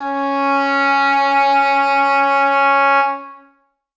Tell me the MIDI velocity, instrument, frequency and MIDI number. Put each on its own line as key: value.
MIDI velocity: 100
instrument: acoustic reed instrument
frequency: 277.2 Hz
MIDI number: 61